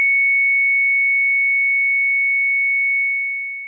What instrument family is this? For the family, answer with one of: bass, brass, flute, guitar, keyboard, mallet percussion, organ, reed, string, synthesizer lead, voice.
synthesizer lead